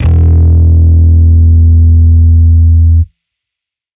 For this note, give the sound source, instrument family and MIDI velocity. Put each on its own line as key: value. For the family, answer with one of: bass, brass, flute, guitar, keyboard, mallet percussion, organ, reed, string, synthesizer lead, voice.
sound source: electronic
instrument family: bass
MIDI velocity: 75